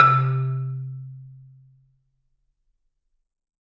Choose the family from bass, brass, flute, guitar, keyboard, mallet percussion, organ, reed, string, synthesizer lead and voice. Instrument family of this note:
mallet percussion